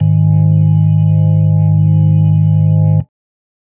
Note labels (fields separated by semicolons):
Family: organ; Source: electronic; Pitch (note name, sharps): G#1; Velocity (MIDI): 50; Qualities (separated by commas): dark